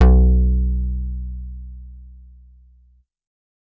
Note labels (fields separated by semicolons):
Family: bass; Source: synthesizer; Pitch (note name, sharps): B1; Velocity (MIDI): 50